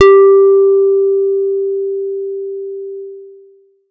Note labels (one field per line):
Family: guitar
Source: electronic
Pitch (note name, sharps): G4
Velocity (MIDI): 127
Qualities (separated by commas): long release